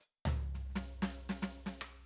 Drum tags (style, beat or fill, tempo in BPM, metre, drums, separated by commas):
jazz-funk, fill, 116 BPM, 4/4, hi-hat pedal, snare, cross-stick, floor tom